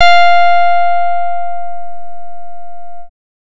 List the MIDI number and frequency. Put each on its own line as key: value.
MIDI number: 77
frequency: 698.5 Hz